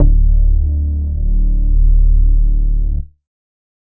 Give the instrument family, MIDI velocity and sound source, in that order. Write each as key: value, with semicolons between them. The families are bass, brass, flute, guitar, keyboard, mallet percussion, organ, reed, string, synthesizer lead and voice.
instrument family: bass; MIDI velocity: 75; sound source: synthesizer